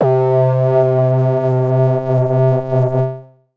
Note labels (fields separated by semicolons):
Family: synthesizer lead; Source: synthesizer; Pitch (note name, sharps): C3; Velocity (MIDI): 75; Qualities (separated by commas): distorted, multiphonic, non-linear envelope